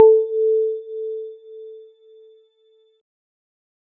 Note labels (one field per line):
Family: keyboard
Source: electronic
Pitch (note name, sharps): A4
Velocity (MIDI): 50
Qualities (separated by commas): dark